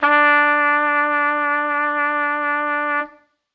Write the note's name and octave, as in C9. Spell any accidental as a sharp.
D4